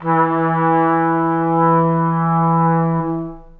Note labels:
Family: brass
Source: acoustic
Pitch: E3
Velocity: 50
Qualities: long release, reverb

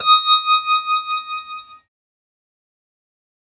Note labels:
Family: keyboard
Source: synthesizer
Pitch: D#6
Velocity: 75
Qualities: fast decay

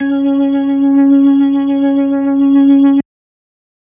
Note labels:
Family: organ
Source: electronic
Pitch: C#4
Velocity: 50

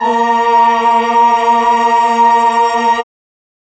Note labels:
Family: voice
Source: electronic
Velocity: 127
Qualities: reverb

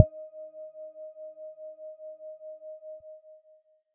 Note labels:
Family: mallet percussion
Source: electronic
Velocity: 25

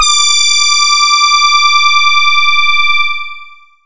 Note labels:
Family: voice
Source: synthesizer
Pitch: D6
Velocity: 100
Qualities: bright, long release

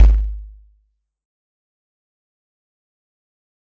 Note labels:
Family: mallet percussion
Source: acoustic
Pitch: G#1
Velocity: 100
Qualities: fast decay, percussive

